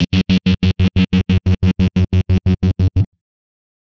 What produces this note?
electronic guitar